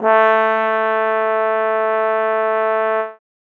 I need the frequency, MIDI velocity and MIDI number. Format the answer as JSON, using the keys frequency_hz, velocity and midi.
{"frequency_hz": 220, "velocity": 127, "midi": 57}